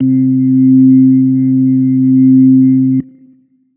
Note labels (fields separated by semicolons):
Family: organ; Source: electronic; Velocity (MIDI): 25; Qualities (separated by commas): dark